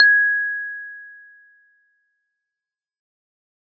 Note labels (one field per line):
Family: keyboard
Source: electronic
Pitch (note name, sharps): G#6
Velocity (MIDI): 127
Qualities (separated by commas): fast decay